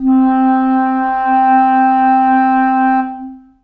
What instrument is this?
acoustic reed instrument